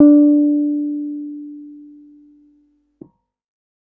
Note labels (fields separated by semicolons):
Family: keyboard; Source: electronic; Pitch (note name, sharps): D4; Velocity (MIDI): 50; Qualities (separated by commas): dark